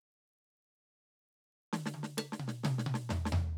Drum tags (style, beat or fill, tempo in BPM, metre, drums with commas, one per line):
hip-hop
fill
67 BPM
4/4
percussion, snare, high tom, mid tom, floor tom